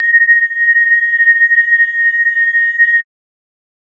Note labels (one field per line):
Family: mallet percussion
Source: electronic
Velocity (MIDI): 25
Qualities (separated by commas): multiphonic, non-linear envelope